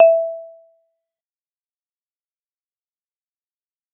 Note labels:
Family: mallet percussion; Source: acoustic; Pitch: E5; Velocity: 25; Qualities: fast decay, percussive

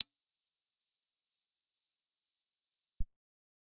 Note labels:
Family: guitar; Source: acoustic; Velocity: 100; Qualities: bright, percussive

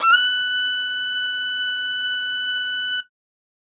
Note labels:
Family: string; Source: acoustic; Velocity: 127; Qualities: bright

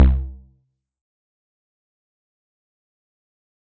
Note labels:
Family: bass; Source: synthesizer; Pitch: C2; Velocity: 127; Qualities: fast decay, percussive

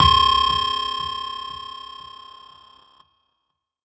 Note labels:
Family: keyboard; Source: electronic; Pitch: C6; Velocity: 75; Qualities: bright, distorted

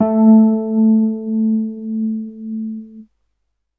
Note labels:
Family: keyboard; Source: electronic; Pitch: A3; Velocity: 75; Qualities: dark

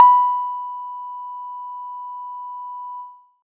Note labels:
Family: guitar; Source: synthesizer; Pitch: B5; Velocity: 50

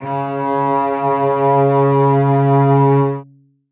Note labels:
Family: string; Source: acoustic; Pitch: C#3; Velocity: 127; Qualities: reverb

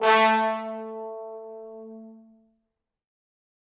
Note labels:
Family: brass; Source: acoustic; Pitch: A3; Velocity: 25; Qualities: bright, fast decay, reverb

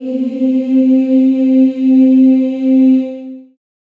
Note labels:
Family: voice; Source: acoustic; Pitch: C4; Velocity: 50; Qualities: long release, reverb

